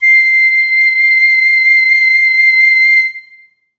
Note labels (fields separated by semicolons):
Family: flute; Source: acoustic; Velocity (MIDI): 75; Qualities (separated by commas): long release, reverb